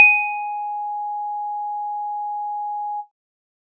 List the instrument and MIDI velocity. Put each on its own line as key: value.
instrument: electronic keyboard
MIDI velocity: 50